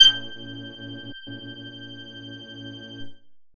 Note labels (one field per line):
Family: bass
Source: synthesizer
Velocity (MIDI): 75